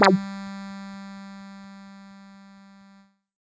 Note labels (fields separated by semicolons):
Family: bass; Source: synthesizer; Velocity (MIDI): 25; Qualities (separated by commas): distorted